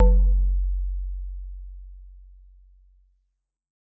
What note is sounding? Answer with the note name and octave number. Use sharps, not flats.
F#1